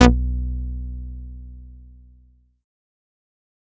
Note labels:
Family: bass; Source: synthesizer; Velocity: 25; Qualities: distorted, fast decay

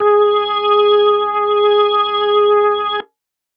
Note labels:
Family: organ; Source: electronic; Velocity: 50

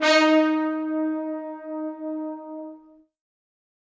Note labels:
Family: brass; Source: acoustic; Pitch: D#4; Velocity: 100; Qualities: bright, reverb

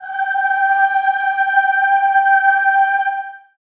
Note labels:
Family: voice; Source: acoustic; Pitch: G5; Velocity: 50; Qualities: reverb

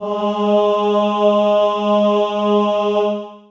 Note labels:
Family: voice; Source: acoustic; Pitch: G#3; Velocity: 25; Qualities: reverb

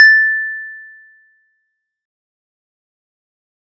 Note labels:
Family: mallet percussion; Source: acoustic; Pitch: A6; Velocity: 75; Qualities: fast decay

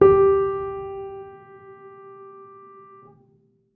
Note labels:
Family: keyboard; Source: acoustic; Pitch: G4; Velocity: 50; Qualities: reverb

